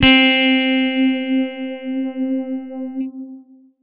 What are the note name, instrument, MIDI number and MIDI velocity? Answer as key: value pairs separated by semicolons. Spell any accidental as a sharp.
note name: C4; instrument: electronic guitar; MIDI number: 60; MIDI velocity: 100